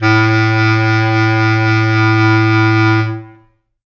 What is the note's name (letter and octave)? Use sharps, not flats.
A2